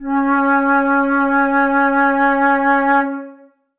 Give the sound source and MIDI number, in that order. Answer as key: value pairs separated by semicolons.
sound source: acoustic; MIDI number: 61